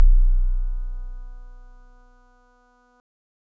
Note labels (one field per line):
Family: keyboard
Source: electronic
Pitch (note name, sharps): B0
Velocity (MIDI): 127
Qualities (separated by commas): dark